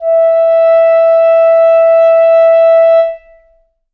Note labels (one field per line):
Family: reed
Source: acoustic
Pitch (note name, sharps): E5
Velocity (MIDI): 25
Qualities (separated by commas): long release, reverb